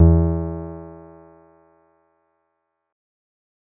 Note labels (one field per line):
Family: keyboard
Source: electronic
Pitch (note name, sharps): E2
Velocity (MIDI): 25